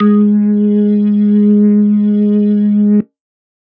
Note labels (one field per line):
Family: organ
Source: electronic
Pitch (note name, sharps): G#3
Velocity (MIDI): 100